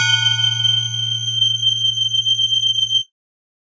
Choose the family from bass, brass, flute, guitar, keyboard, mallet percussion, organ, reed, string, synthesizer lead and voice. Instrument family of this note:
mallet percussion